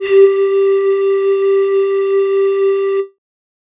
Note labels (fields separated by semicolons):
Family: flute; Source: synthesizer; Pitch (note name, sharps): G4; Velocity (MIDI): 75; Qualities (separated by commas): distorted